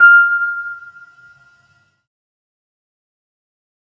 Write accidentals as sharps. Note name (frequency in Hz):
F6 (1397 Hz)